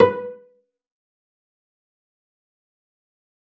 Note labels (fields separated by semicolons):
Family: string; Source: acoustic; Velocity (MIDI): 127; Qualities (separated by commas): fast decay, percussive, reverb